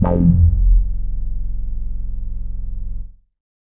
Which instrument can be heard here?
synthesizer bass